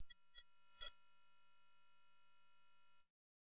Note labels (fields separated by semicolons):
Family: bass; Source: synthesizer; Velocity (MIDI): 127; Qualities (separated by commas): bright, distorted